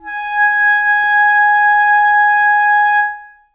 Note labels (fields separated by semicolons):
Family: reed; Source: acoustic; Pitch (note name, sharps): G#5; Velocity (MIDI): 100; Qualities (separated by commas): reverb